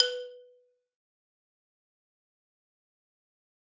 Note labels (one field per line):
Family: mallet percussion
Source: acoustic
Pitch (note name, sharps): B4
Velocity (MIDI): 100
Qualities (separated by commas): fast decay, percussive, reverb